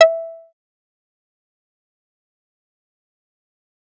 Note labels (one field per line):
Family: bass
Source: synthesizer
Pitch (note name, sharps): E5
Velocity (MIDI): 127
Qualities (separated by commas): fast decay, percussive